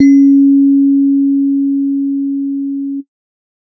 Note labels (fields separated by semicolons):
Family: keyboard; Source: electronic; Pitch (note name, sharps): C#4; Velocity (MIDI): 50